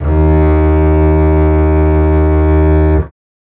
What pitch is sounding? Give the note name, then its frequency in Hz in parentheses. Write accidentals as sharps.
D#2 (77.78 Hz)